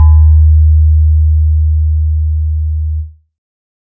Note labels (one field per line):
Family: synthesizer lead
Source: synthesizer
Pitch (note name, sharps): D#2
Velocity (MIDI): 25